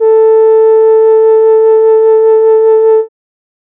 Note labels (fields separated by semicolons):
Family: keyboard; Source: synthesizer; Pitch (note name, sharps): A4; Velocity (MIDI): 50